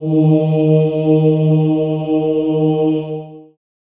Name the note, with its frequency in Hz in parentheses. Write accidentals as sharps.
D#3 (155.6 Hz)